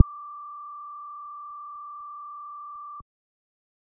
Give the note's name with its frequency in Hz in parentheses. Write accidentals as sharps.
D6 (1175 Hz)